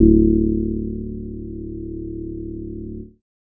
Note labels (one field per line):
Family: bass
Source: synthesizer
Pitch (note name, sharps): D1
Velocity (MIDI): 25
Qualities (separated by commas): dark